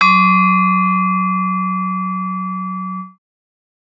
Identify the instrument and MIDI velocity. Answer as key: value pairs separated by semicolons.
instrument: acoustic mallet percussion instrument; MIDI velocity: 25